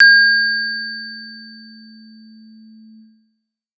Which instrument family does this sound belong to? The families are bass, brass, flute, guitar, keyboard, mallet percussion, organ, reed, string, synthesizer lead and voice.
keyboard